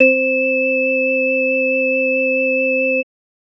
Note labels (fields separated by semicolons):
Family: organ; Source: electronic; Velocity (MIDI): 127; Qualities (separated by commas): multiphonic